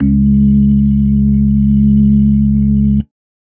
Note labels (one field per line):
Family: organ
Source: electronic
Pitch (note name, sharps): C#2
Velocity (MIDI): 100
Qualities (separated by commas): dark